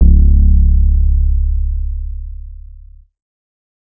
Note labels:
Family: bass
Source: synthesizer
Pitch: C#1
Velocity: 25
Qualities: distorted

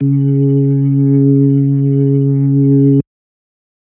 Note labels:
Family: organ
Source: electronic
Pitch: C#3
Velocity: 100

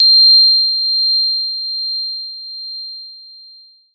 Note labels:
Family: keyboard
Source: electronic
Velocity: 127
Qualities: bright, long release

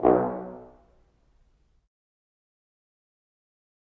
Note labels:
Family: brass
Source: acoustic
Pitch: B1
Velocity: 25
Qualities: fast decay, percussive, reverb

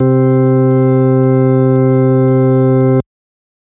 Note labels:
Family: organ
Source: electronic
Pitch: C3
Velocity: 50

